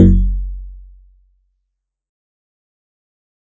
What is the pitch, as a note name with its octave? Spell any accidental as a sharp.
F#1